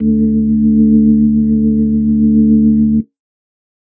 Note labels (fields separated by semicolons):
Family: organ; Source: electronic; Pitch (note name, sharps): D2; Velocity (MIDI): 127